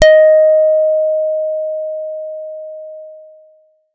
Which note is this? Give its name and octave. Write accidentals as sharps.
D#5